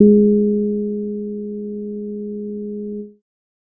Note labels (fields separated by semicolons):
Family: bass; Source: synthesizer; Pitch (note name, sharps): G#3; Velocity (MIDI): 25; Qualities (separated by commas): dark